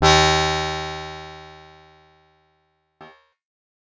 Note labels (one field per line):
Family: guitar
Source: acoustic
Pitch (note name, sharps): D#2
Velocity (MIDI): 127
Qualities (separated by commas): bright, distorted